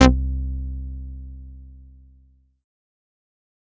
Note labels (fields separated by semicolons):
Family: bass; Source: synthesizer; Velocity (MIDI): 75; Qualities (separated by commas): distorted, fast decay